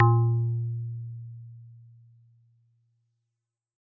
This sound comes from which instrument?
synthesizer guitar